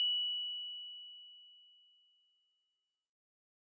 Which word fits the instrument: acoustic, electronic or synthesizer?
acoustic